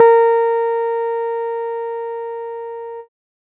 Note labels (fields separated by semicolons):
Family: keyboard; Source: electronic; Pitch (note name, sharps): A#4; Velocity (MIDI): 25